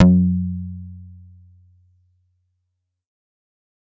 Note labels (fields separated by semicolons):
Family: bass; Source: synthesizer; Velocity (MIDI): 127; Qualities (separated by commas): distorted